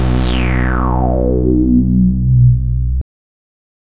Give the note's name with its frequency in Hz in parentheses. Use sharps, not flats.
B1 (61.74 Hz)